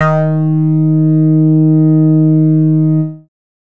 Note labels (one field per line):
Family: bass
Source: synthesizer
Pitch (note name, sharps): D#3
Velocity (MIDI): 127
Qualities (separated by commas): distorted